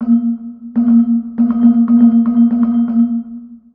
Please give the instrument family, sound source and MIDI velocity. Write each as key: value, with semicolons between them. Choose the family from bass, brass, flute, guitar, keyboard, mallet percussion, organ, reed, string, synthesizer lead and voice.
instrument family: mallet percussion; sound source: synthesizer; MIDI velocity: 75